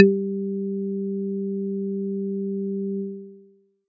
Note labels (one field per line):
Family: mallet percussion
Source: acoustic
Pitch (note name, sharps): G3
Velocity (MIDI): 127